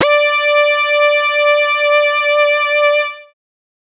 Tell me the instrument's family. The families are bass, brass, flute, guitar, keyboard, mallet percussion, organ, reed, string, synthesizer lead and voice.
bass